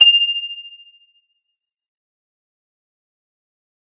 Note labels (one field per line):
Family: guitar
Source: electronic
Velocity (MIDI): 100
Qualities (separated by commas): bright, fast decay, multiphonic, non-linear envelope, percussive